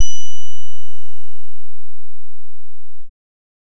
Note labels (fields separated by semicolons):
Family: bass; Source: synthesizer; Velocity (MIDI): 75; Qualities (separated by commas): distorted